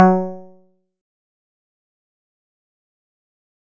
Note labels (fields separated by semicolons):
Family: guitar; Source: acoustic; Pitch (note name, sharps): F#3; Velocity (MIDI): 25; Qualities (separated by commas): distorted, fast decay, percussive